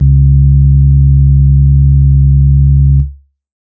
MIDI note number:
37